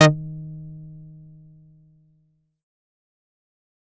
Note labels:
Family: bass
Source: synthesizer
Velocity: 25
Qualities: distorted, fast decay

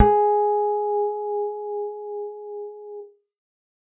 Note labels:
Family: bass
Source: synthesizer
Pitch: G#4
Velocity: 100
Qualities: dark, reverb

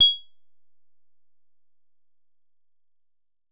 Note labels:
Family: guitar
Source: synthesizer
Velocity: 75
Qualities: bright, percussive

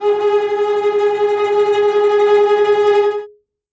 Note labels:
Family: string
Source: acoustic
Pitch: G#4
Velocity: 25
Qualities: bright, non-linear envelope, reverb

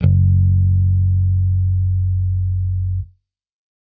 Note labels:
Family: bass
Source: electronic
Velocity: 127

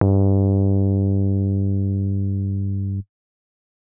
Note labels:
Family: keyboard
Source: electronic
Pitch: G2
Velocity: 100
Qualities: dark, distorted

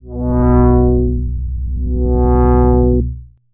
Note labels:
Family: bass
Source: synthesizer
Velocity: 50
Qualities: distorted, tempo-synced

